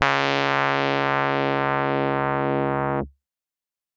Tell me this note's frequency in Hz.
69.3 Hz